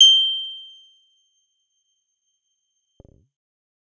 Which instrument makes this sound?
synthesizer bass